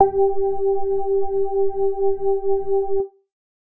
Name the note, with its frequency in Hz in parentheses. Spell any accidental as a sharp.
G4 (392 Hz)